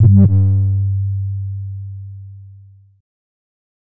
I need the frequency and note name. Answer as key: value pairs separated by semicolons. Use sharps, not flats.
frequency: 98 Hz; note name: G2